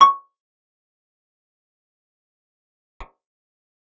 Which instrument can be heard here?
acoustic guitar